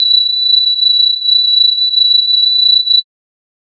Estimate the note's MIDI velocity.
75